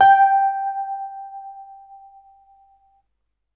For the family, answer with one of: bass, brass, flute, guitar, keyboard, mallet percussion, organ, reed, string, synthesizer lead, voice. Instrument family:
keyboard